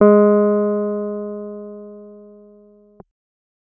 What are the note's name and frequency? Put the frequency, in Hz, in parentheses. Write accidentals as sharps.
G#3 (207.7 Hz)